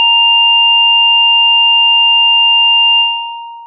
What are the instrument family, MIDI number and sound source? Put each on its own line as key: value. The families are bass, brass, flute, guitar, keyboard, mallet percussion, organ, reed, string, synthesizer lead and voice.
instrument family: synthesizer lead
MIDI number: 82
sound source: synthesizer